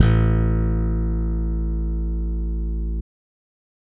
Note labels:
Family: bass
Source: electronic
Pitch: A1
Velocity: 127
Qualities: bright

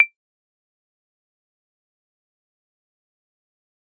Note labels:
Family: mallet percussion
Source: acoustic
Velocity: 75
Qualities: dark, fast decay, percussive, reverb

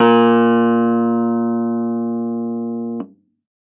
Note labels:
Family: keyboard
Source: electronic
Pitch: A#2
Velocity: 25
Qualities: distorted

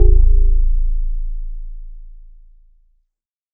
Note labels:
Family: keyboard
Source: electronic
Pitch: A0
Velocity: 100

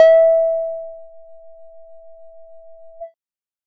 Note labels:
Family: bass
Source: synthesizer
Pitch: E5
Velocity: 75

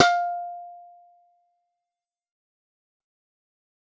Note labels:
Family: guitar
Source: synthesizer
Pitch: F5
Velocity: 50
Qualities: fast decay

